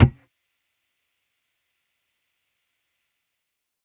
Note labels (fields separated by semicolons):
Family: bass; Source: electronic; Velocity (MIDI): 100; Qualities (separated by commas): distorted, percussive